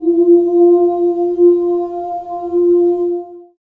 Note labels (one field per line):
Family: voice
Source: acoustic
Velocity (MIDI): 100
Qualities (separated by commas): long release, reverb